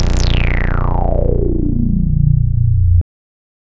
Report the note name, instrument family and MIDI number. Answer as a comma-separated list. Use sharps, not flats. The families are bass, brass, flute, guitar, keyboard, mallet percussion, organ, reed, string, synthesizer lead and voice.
A#0, bass, 22